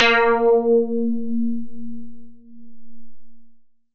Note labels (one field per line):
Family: synthesizer lead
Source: synthesizer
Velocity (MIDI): 100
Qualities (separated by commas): long release